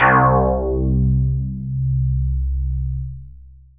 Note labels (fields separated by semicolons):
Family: synthesizer lead; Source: synthesizer; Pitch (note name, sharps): C2; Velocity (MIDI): 75; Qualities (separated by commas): long release